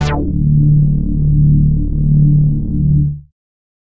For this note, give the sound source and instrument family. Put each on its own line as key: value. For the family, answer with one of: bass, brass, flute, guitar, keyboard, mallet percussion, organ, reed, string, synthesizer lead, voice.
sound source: synthesizer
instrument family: bass